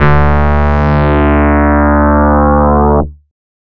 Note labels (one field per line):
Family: bass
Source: synthesizer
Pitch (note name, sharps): D2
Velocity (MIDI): 127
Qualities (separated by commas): bright, distorted